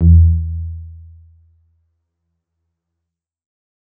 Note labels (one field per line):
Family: keyboard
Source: electronic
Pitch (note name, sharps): E2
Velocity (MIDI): 50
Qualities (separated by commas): dark